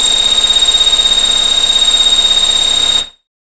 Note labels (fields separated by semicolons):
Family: bass; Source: synthesizer; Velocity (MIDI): 127; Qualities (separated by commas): bright, distorted